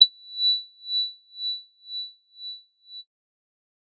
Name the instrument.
synthesizer bass